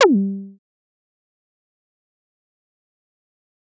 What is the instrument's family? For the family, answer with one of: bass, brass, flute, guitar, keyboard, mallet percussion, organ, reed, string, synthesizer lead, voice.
bass